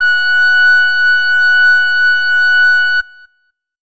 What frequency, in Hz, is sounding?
1480 Hz